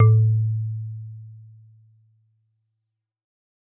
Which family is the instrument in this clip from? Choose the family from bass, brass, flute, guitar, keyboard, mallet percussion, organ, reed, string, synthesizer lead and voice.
mallet percussion